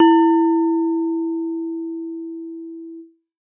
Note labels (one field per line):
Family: mallet percussion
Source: acoustic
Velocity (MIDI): 127